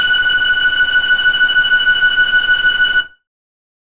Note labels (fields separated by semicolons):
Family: bass; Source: synthesizer; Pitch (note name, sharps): F#6; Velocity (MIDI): 75